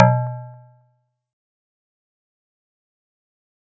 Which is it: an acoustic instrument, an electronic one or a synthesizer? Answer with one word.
acoustic